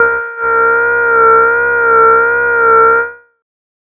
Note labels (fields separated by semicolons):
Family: bass; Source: synthesizer; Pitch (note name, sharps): A#4; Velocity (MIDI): 50; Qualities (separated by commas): distorted, tempo-synced